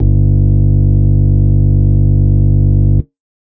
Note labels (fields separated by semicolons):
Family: organ; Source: electronic; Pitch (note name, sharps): G1; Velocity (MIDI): 127; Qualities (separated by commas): distorted